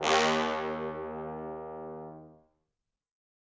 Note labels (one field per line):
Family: brass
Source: acoustic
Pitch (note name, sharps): D#2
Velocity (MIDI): 127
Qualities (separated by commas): bright, fast decay, reverb